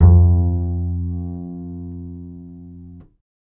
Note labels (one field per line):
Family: bass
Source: electronic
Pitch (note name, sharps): F2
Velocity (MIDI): 100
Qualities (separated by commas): reverb